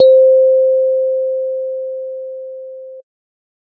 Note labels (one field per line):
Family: keyboard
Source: electronic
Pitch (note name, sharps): C5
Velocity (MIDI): 50